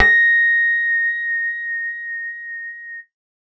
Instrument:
synthesizer bass